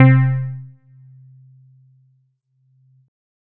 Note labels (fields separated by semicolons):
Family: keyboard; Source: electronic; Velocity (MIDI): 100